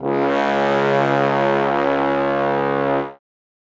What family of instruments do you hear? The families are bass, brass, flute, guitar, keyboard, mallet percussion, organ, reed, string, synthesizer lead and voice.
brass